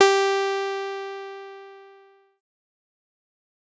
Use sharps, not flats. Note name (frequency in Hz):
G4 (392 Hz)